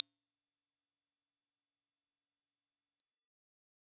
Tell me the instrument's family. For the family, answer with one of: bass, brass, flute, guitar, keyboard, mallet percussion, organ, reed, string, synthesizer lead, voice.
bass